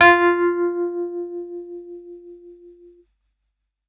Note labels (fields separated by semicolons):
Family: keyboard; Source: electronic; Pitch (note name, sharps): F4; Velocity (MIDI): 127